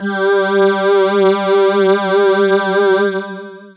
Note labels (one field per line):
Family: voice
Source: synthesizer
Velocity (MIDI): 75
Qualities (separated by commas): distorted, long release